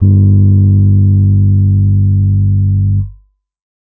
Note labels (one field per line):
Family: keyboard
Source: electronic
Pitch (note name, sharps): G1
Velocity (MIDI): 75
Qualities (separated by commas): distorted